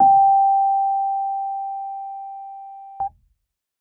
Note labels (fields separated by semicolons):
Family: keyboard; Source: electronic; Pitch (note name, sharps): G5; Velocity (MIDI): 25